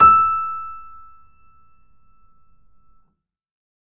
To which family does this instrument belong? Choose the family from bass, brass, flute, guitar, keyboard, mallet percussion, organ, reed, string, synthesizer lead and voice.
keyboard